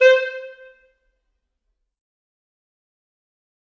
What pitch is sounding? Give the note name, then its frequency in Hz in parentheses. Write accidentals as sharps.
C5 (523.3 Hz)